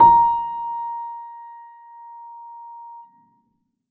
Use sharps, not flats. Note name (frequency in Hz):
A#5 (932.3 Hz)